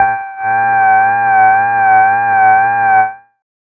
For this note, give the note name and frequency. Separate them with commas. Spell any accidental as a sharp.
G5, 784 Hz